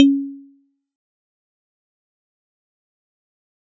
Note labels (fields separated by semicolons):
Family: mallet percussion; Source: acoustic; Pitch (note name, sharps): C#4; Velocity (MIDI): 50; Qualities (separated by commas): fast decay, percussive